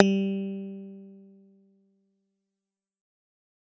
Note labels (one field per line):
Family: bass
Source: synthesizer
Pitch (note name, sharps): G3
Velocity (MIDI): 127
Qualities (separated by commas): fast decay